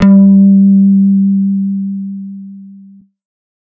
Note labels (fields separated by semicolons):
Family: bass; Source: synthesizer; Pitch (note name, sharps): G3; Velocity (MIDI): 75; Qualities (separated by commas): distorted